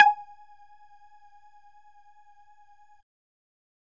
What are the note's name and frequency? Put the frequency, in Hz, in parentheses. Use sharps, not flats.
G#5 (830.6 Hz)